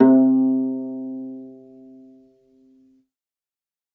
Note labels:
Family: string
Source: acoustic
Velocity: 25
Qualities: dark, reverb

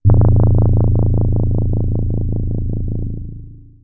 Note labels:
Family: keyboard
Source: electronic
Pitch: A0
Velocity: 50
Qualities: dark, distorted, long release

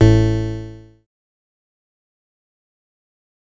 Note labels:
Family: bass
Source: synthesizer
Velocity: 100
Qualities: bright, distorted, fast decay

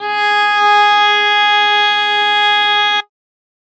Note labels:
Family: string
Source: acoustic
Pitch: G#4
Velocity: 25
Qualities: bright

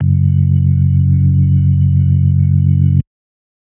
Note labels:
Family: organ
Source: electronic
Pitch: F#1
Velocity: 127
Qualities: dark

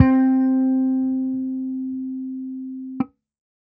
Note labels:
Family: bass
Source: electronic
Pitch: C4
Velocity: 127

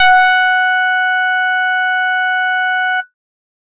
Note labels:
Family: bass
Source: synthesizer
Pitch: F#5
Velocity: 75

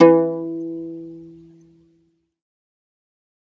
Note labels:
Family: string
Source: acoustic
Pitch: E3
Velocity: 100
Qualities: fast decay, reverb

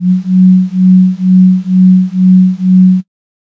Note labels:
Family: flute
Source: synthesizer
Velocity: 50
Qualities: dark

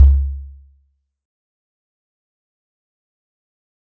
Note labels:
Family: mallet percussion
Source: acoustic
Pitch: C#2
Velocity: 50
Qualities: fast decay, percussive

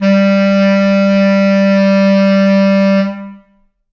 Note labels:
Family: reed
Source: acoustic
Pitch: G3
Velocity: 127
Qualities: reverb

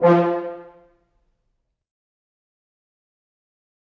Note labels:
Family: brass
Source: acoustic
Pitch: F3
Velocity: 75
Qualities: fast decay, reverb

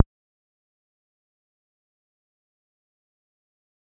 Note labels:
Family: bass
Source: synthesizer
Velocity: 25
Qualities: fast decay, percussive

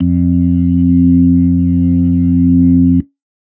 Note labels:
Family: organ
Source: electronic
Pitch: F2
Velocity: 50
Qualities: dark

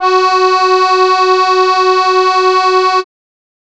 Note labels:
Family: keyboard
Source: acoustic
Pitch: F#4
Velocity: 75

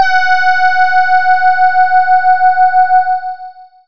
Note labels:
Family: voice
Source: synthesizer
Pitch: F#5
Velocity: 25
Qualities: long release

